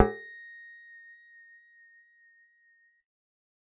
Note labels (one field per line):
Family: bass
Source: synthesizer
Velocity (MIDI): 25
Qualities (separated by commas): percussive, reverb